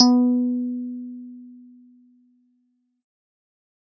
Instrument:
electronic keyboard